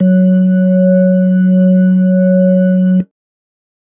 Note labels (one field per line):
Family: keyboard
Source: electronic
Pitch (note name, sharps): F#3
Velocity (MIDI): 127